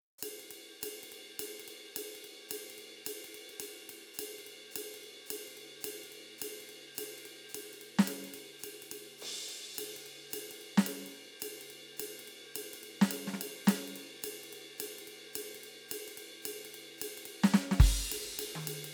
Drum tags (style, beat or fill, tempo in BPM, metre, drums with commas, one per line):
swing
beat
215 BPM
4/4
crash, ride, hi-hat pedal, snare, high tom, kick